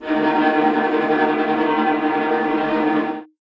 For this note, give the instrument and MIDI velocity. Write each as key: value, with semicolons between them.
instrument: acoustic string instrument; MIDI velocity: 25